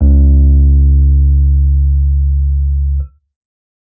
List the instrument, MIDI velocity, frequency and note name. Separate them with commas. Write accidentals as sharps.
electronic keyboard, 75, 69.3 Hz, C#2